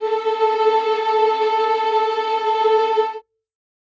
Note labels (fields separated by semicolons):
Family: string; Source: acoustic; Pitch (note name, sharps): A4; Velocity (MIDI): 75; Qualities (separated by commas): bright, non-linear envelope, reverb